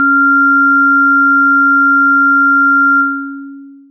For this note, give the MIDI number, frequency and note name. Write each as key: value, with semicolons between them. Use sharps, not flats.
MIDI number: 61; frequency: 277.2 Hz; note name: C#4